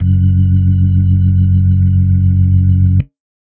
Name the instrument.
electronic organ